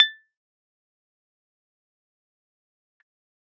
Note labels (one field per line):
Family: keyboard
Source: electronic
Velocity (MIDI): 100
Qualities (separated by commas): fast decay, percussive